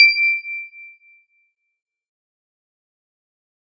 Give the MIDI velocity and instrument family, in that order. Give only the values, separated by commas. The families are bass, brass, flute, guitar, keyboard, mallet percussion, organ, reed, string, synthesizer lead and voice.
100, guitar